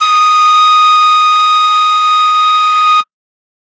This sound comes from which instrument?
acoustic flute